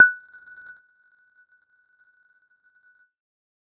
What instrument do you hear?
electronic mallet percussion instrument